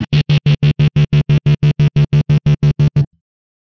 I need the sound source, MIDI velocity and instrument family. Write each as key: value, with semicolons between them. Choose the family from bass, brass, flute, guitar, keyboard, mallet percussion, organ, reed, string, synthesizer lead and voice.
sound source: electronic; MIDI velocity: 75; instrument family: guitar